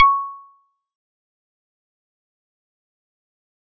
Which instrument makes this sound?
acoustic mallet percussion instrument